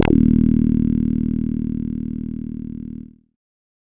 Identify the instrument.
synthesizer bass